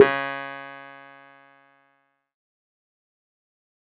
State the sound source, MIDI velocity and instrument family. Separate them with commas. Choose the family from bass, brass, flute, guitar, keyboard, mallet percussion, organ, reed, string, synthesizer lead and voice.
electronic, 100, keyboard